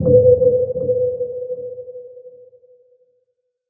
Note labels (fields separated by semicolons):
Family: synthesizer lead; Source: synthesizer; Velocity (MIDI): 25; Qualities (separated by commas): non-linear envelope, reverb